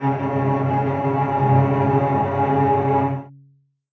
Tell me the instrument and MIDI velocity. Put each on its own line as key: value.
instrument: acoustic string instrument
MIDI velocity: 50